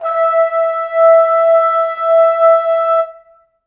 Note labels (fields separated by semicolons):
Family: brass; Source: acoustic; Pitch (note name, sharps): E5; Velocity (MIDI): 50; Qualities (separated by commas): reverb